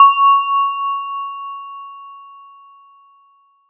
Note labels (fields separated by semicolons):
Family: mallet percussion; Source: acoustic; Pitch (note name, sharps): C#6; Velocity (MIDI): 25; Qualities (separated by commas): multiphonic